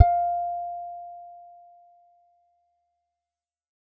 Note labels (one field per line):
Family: guitar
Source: acoustic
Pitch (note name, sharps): F5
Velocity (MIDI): 75